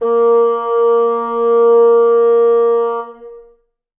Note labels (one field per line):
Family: reed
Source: acoustic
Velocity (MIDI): 127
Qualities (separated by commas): long release, reverb